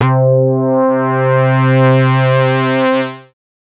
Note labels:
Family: bass; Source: synthesizer; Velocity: 100; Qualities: distorted, multiphonic

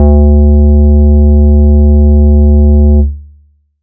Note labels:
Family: bass; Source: synthesizer; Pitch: D2; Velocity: 75; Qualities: long release

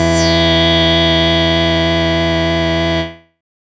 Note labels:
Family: bass; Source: synthesizer; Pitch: E2; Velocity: 127; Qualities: bright, distorted, non-linear envelope

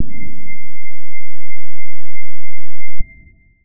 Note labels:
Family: guitar; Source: electronic; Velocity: 50; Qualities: dark, distorted

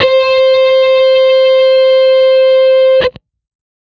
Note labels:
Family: guitar; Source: electronic; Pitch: C5; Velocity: 75; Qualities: distorted

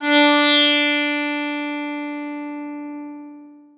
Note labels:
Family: guitar; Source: acoustic; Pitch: D4; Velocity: 50; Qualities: bright, long release, reverb

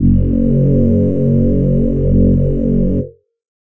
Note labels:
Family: voice; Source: synthesizer; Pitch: F#1; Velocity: 50; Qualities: multiphonic

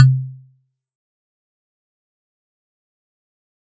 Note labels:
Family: mallet percussion; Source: acoustic; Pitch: C3; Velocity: 127; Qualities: fast decay, percussive

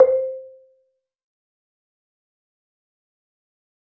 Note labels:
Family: mallet percussion; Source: acoustic; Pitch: C5; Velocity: 75; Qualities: dark, fast decay, percussive, reverb

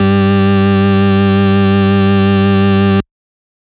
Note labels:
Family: organ; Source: electronic; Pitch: G2; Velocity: 75; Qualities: bright, distorted

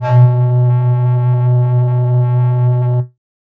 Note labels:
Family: flute; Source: synthesizer; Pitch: B2; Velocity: 75; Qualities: distorted

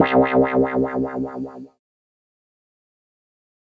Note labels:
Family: keyboard; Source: synthesizer; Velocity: 50; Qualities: distorted, fast decay

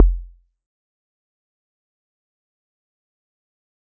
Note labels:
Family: mallet percussion; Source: acoustic; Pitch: F1; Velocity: 75; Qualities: fast decay, percussive

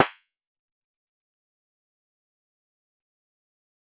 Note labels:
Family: guitar; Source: synthesizer; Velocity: 50; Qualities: fast decay, percussive

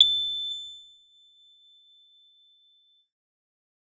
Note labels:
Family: keyboard; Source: electronic; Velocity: 75; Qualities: bright

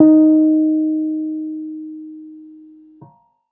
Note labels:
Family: keyboard; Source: electronic; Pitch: D#4; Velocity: 50

